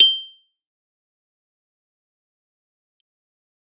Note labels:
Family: keyboard; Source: electronic; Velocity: 127; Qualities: bright, fast decay, percussive

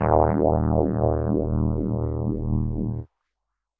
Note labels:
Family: keyboard; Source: electronic; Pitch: D#1; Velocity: 100; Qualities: distorted, non-linear envelope

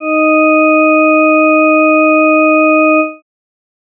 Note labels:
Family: organ; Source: electronic; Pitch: D#4; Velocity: 75

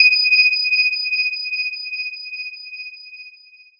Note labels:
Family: mallet percussion; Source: electronic; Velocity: 25; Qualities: bright, long release

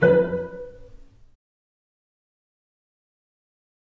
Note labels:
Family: string; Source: acoustic; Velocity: 50; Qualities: fast decay, reverb

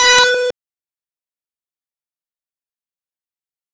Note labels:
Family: bass; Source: synthesizer; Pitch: B4; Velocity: 127; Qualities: bright, distorted, fast decay

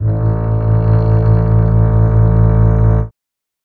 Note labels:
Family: string; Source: acoustic; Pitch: A1; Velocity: 25; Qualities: dark, reverb

